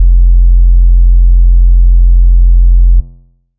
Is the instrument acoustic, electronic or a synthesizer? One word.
synthesizer